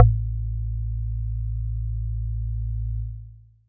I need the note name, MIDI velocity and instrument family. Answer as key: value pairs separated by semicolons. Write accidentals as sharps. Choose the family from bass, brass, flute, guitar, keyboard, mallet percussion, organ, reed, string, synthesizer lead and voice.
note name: A1; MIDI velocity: 127; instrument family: mallet percussion